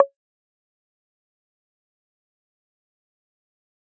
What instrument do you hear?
electronic guitar